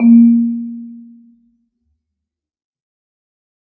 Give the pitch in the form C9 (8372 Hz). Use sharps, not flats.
A#3 (233.1 Hz)